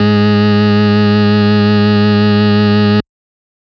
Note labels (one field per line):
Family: organ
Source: electronic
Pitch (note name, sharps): G#2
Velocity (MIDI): 50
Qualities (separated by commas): bright, distorted